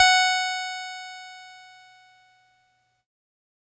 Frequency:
740 Hz